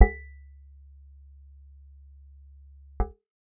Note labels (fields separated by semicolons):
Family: guitar; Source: acoustic; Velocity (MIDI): 25; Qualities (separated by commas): percussive